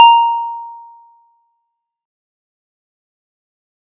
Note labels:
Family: mallet percussion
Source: acoustic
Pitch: A#5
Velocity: 100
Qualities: fast decay

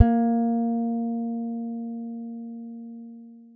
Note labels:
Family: guitar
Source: acoustic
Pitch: A#3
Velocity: 75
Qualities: dark

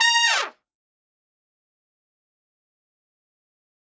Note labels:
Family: brass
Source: acoustic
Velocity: 75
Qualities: bright, fast decay, reverb

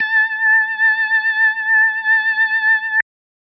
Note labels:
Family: organ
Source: electronic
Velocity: 25

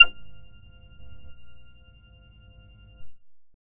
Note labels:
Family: bass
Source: synthesizer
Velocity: 50

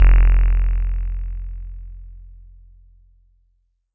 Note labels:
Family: bass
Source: synthesizer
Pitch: F1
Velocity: 127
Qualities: bright, distorted

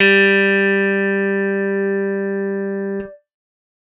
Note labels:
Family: guitar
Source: electronic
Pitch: G3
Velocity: 100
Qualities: reverb

